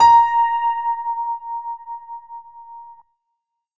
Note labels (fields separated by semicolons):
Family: keyboard; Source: electronic; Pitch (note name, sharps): A#5; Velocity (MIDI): 127